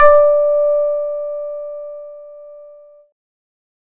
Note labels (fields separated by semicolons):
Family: keyboard; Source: electronic; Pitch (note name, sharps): D5; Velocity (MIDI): 100; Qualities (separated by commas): distorted